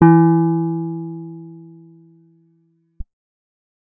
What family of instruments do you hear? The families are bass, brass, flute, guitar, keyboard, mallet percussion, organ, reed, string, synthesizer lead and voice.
guitar